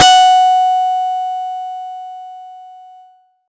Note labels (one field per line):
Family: guitar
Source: acoustic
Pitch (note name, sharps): F#5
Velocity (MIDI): 127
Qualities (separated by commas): bright